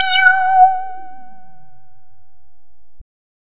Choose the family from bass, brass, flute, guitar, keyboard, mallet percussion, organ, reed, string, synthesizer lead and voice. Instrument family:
bass